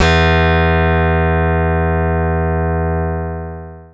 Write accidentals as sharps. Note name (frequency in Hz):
E2 (82.41 Hz)